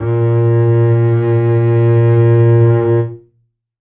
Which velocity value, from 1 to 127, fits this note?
50